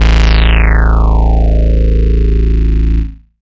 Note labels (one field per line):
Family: bass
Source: synthesizer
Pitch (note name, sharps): A0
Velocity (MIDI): 100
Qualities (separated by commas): bright, distorted, non-linear envelope